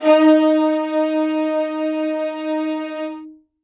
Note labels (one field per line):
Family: string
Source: acoustic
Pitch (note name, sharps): D#4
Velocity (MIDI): 127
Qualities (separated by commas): reverb